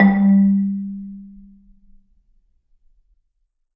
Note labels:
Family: mallet percussion; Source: acoustic; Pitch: G3; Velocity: 75; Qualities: dark, reverb

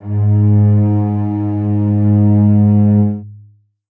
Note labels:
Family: string; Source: acoustic; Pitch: G#2; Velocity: 50; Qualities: long release, reverb

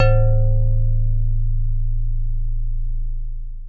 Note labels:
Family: mallet percussion; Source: acoustic; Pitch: A0; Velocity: 127; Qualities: dark, long release, reverb

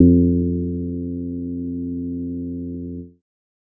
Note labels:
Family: bass; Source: synthesizer; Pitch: F2; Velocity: 50; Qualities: dark

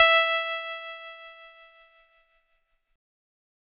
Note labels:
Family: keyboard; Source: electronic; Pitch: E5; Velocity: 25; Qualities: bright, distorted

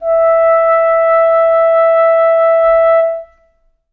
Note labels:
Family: reed; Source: acoustic; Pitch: E5; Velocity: 50; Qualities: reverb

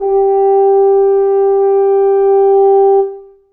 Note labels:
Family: brass; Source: acoustic; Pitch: G4; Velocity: 50; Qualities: reverb

